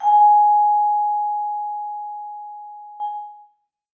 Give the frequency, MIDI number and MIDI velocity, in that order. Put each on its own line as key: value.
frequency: 830.6 Hz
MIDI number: 80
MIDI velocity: 100